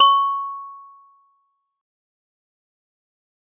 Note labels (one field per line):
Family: mallet percussion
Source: acoustic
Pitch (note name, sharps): C#6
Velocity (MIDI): 75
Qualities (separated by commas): fast decay